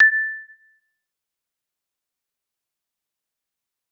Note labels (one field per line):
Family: mallet percussion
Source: acoustic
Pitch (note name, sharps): A6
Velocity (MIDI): 127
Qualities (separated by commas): fast decay, percussive